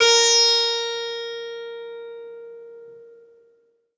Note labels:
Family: guitar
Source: acoustic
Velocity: 100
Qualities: bright, multiphonic, reverb

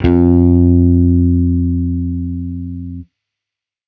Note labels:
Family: bass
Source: electronic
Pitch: F2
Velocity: 50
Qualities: distorted

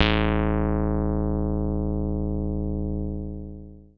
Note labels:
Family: keyboard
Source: electronic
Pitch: A0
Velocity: 127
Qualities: distorted, long release

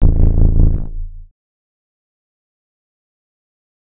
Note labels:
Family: bass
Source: synthesizer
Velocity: 25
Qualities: distorted, fast decay, multiphonic

